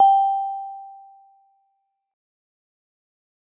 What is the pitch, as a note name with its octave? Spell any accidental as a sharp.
G5